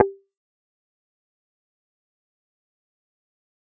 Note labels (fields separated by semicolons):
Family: bass; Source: synthesizer; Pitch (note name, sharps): G4; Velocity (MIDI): 25; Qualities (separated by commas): fast decay, percussive